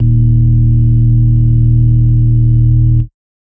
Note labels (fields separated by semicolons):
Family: organ; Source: electronic; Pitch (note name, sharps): D#1; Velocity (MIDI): 100; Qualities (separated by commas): dark